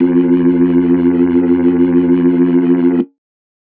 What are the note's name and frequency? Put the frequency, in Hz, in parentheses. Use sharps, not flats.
F2 (87.31 Hz)